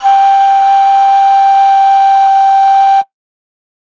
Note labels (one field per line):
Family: flute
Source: acoustic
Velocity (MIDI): 25